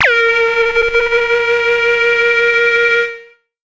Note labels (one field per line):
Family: synthesizer lead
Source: synthesizer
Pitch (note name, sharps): A#4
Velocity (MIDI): 25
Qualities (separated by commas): distorted, multiphonic, non-linear envelope